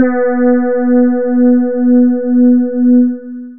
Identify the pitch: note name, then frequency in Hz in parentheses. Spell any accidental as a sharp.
B3 (246.9 Hz)